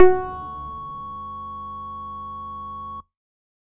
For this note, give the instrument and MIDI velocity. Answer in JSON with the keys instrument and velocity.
{"instrument": "synthesizer bass", "velocity": 50}